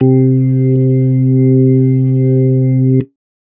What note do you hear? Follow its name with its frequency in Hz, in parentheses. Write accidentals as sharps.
C3 (130.8 Hz)